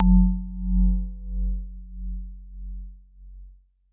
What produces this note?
acoustic mallet percussion instrument